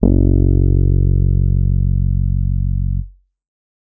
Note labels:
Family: keyboard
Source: electronic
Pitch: F#1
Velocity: 75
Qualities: dark, distorted

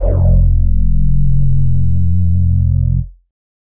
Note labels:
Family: voice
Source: synthesizer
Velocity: 127

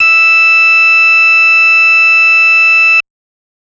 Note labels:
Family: organ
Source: electronic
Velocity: 127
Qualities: bright, distorted

